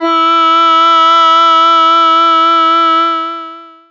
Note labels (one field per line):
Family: voice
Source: synthesizer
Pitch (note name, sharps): E4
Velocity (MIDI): 50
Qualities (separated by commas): distorted, long release